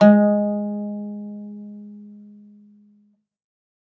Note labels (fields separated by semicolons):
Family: guitar; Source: acoustic; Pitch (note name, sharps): G#3; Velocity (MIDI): 127; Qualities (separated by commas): reverb